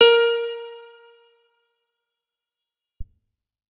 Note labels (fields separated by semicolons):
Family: guitar; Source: electronic; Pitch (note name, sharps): A#4; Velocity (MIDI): 100; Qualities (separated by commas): bright, reverb